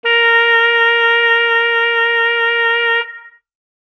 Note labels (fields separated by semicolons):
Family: reed; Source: acoustic; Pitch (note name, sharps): A#4; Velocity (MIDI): 75